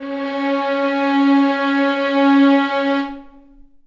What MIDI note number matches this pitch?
61